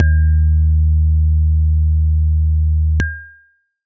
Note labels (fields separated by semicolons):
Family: keyboard; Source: electronic; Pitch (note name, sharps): D#2; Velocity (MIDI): 25